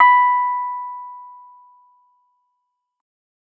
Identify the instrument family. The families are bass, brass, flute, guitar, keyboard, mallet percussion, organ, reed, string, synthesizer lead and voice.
keyboard